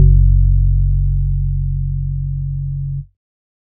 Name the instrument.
electronic organ